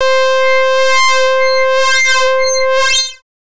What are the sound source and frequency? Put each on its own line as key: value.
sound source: synthesizer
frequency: 523.3 Hz